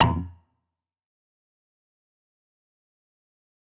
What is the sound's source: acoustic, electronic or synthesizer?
electronic